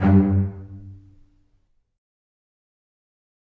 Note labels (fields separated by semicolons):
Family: string; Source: acoustic; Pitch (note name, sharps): G2; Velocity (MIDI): 25; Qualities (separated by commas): fast decay, reverb